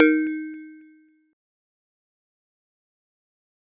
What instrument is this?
acoustic mallet percussion instrument